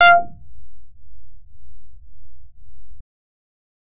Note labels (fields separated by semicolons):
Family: bass; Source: synthesizer; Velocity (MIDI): 127; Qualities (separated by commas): distorted